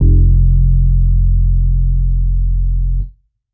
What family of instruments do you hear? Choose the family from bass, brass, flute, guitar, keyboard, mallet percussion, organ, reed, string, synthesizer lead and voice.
keyboard